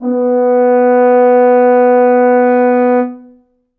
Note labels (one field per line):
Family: brass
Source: acoustic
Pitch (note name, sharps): B3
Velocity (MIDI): 75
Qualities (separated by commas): dark, reverb